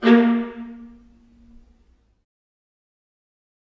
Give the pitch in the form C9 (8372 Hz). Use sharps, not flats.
A#3 (233.1 Hz)